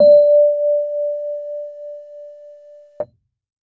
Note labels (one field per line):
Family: keyboard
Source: electronic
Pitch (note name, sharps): D5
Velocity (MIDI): 25